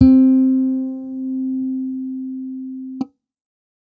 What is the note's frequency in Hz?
261.6 Hz